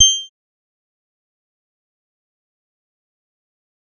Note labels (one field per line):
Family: bass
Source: synthesizer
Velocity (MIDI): 75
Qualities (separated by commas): bright, distorted, fast decay, percussive